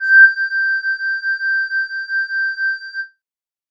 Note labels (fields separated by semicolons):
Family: flute; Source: synthesizer; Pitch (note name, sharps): G6; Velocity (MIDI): 25; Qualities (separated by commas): distorted